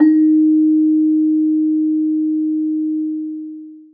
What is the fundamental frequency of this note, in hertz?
311.1 Hz